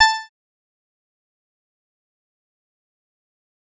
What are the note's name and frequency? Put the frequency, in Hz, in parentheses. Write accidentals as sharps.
A5 (880 Hz)